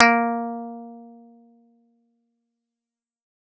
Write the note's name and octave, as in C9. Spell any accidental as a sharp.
A#3